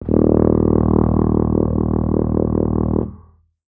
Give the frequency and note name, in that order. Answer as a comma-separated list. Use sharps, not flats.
38.89 Hz, D#1